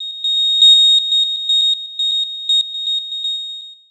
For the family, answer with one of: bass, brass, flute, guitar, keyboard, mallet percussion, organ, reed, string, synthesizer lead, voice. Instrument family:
synthesizer lead